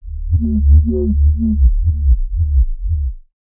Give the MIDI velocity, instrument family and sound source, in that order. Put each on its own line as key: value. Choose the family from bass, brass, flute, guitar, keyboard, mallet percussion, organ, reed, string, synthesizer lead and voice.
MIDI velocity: 25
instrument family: bass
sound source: synthesizer